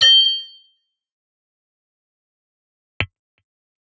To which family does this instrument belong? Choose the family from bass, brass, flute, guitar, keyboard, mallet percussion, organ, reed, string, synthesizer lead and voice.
guitar